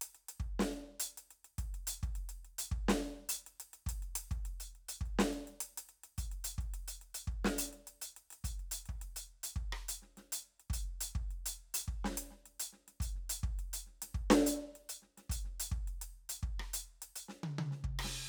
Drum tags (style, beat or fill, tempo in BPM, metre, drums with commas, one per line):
Afro-Cuban
beat
105 BPM
4/4
crash, closed hi-hat, snare, cross-stick, high tom, kick